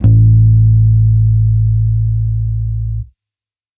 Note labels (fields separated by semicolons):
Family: bass; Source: electronic; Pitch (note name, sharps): A1; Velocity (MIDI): 25